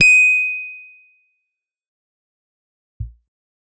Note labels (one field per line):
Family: guitar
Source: electronic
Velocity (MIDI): 25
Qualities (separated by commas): bright, distorted, fast decay